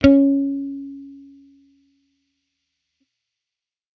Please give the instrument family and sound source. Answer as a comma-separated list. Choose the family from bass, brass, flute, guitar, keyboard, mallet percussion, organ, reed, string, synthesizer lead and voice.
bass, electronic